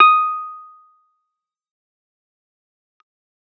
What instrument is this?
electronic keyboard